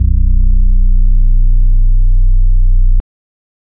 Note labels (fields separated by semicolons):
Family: organ; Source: electronic; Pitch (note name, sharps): B0; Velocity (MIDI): 50; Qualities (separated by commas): dark